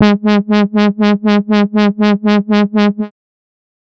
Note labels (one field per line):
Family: bass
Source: synthesizer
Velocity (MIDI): 25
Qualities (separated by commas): bright, distorted, tempo-synced